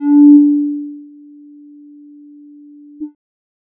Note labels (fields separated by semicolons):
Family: bass; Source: synthesizer; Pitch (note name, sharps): D4; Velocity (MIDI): 50; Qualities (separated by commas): dark